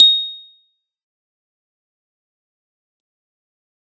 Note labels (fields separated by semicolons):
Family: keyboard; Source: electronic; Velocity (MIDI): 127; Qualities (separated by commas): bright, fast decay, percussive